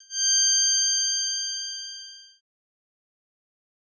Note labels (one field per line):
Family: bass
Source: synthesizer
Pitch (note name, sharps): G6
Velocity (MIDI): 50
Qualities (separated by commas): bright, distorted, fast decay